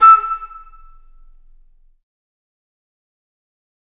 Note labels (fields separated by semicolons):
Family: flute; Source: acoustic; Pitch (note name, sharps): E6; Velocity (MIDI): 127; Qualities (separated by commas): fast decay, percussive, reverb